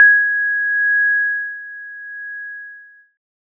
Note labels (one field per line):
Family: keyboard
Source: electronic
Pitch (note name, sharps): G#6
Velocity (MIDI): 75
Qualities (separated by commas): multiphonic